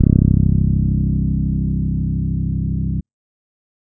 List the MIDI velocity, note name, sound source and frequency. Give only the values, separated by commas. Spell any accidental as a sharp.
75, C1, electronic, 32.7 Hz